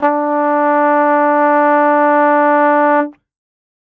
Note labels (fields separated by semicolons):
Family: brass; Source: acoustic; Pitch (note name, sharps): D4; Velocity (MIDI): 50